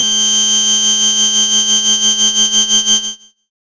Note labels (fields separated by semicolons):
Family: bass; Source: synthesizer; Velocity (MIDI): 25; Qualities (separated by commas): bright, distorted